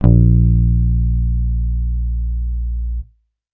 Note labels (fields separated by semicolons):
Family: bass; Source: electronic; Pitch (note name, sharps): A#1; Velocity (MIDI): 50